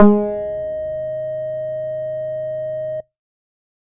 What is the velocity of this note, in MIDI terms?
50